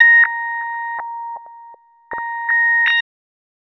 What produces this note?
synthesizer bass